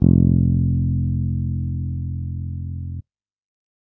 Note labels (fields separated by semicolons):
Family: bass; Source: electronic; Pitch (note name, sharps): F1; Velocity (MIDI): 75